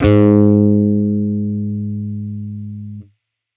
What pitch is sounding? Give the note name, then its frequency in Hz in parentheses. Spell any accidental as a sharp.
G#2 (103.8 Hz)